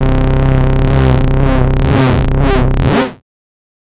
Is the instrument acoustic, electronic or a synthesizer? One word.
synthesizer